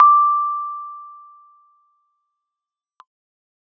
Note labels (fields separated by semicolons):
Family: keyboard; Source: electronic; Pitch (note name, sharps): D6; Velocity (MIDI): 25; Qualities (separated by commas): fast decay